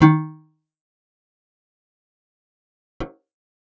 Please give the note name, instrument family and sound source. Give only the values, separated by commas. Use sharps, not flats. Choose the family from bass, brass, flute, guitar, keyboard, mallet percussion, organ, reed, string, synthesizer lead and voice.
D#3, guitar, acoustic